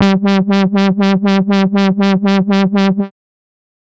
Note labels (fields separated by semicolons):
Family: bass; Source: synthesizer; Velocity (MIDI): 127; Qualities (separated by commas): bright, distorted, tempo-synced